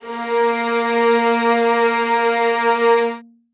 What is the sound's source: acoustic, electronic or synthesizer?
acoustic